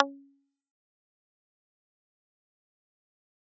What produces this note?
electronic guitar